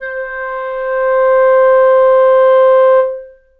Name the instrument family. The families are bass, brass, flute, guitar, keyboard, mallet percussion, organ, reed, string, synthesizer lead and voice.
reed